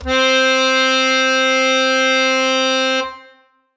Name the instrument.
acoustic reed instrument